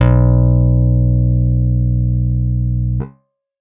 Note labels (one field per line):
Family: guitar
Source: electronic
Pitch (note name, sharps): B1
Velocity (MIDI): 75